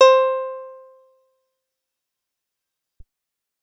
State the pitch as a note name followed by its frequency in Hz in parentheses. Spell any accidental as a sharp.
C5 (523.3 Hz)